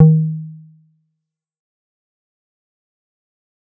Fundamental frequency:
155.6 Hz